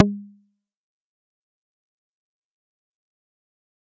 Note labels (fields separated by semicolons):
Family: bass; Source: synthesizer; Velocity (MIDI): 50; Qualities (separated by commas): percussive